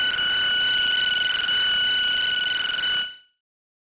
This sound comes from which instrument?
synthesizer bass